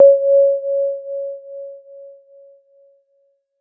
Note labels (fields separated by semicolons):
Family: keyboard; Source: electronic; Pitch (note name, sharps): C#5; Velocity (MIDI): 100; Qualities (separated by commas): dark